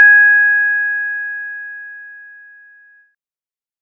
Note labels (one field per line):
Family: bass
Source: synthesizer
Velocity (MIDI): 25